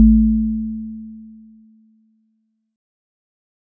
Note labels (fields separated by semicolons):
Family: mallet percussion; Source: acoustic; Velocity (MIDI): 25